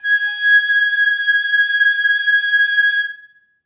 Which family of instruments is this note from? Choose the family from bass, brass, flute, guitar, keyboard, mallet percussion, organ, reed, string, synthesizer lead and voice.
flute